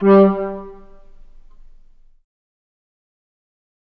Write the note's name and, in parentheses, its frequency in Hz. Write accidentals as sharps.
G3 (196 Hz)